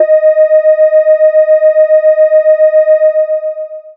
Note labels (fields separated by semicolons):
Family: bass; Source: synthesizer; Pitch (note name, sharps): D#5; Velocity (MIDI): 75; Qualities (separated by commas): long release